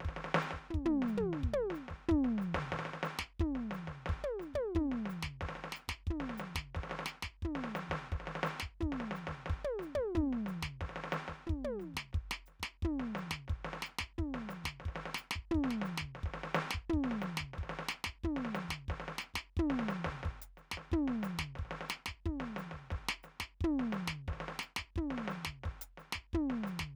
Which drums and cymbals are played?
closed hi-hat, hi-hat pedal, snare, high tom, mid tom, floor tom and kick